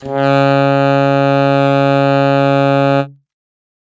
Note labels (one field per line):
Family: reed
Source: acoustic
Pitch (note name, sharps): C#3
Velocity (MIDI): 25